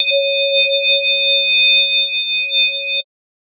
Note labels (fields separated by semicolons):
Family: mallet percussion; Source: synthesizer; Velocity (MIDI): 75; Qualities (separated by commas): multiphonic, non-linear envelope